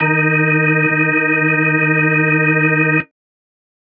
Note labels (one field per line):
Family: organ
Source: electronic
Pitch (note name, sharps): D#3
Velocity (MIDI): 75